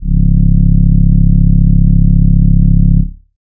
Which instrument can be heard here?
synthesizer voice